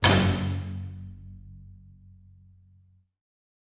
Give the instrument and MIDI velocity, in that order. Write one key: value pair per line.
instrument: acoustic string instrument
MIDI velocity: 127